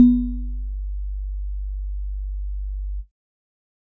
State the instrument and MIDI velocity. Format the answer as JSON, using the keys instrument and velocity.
{"instrument": "electronic keyboard", "velocity": 127}